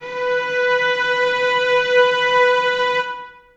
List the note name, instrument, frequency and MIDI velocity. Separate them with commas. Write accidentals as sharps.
B4, acoustic string instrument, 493.9 Hz, 75